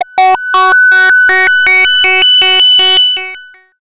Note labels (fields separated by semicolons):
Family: bass; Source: synthesizer; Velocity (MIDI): 100; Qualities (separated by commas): bright, distorted, long release, multiphonic, tempo-synced